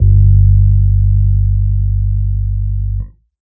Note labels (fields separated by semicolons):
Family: keyboard; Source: electronic; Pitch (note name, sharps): G1; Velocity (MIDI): 50